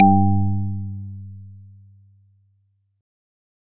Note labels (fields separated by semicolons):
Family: organ; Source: electronic; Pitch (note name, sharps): G2; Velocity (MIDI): 100